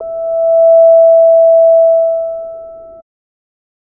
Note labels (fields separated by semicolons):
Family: bass; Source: synthesizer; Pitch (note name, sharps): E5; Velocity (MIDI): 75; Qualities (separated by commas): distorted